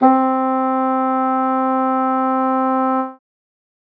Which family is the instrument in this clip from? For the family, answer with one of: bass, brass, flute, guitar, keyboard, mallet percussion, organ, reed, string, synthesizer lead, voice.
reed